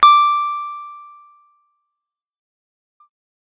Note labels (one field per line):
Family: guitar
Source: electronic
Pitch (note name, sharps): D6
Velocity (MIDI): 100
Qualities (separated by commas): fast decay